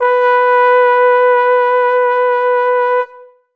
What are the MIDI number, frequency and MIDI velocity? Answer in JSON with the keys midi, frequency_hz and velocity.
{"midi": 71, "frequency_hz": 493.9, "velocity": 75}